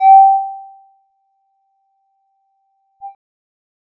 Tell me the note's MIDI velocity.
50